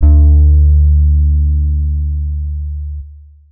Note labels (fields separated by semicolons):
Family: guitar; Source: electronic; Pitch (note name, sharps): D2; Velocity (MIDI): 25; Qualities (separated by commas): distorted, long release